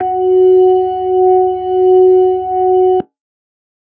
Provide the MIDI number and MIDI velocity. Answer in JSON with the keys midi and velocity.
{"midi": 66, "velocity": 100}